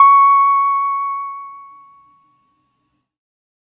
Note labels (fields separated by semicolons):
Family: keyboard; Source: electronic; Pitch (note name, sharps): C#6; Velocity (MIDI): 25